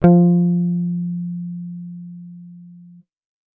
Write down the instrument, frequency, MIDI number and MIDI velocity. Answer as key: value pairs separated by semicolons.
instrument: electronic bass; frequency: 174.6 Hz; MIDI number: 53; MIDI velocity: 100